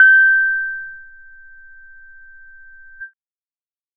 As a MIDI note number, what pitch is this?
91